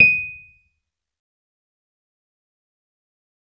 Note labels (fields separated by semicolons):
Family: keyboard; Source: electronic; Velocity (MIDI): 75; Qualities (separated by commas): fast decay, percussive